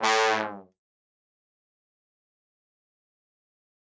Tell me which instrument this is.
acoustic brass instrument